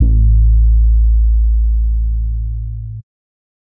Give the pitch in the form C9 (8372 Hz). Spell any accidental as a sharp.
A1 (55 Hz)